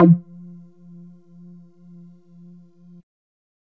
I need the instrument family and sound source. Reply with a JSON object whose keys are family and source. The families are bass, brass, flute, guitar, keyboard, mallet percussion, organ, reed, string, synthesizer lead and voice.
{"family": "bass", "source": "synthesizer"}